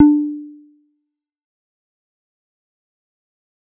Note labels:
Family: bass; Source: synthesizer; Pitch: D4; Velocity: 25; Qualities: dark, fast decay, percussive

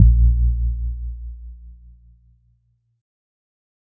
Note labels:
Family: keyboard; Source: electronic; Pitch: A#1; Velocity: 25; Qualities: dark

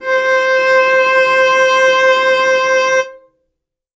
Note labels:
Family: string; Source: acoustic; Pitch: C5; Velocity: 25; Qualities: reverb

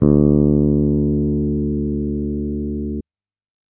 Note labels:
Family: bass; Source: electronic; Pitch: D2; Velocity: 75

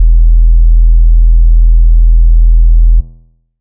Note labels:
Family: bass; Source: synthesizer; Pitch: E1; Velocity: 25; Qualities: dark

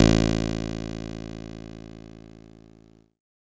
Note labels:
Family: keyboard; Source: electronic; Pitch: A1; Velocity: 100; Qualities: bright, distorted

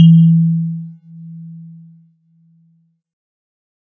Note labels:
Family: keyboard; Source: synthesizer; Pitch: E3; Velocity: 75

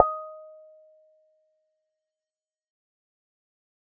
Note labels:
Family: bass; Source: synthesizer; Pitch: D#5; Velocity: 75; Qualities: fast decay, percussive

